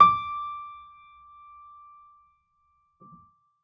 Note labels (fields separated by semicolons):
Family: keyboard; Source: acoustic; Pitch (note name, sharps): D6; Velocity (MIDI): 50